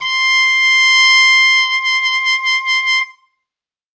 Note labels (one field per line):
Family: brass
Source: acoustic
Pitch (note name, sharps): C6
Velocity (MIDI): 25